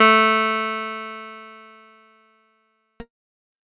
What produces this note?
electronic keyboard